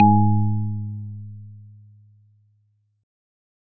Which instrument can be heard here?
electronic organ